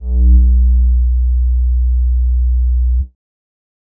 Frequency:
61.74 Hz